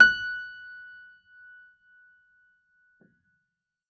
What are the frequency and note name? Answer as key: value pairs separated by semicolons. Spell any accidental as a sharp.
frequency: 1480 Hz; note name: F#6